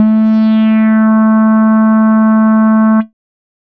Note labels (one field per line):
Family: bass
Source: synthesizer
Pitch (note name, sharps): A3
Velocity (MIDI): 127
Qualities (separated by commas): distorted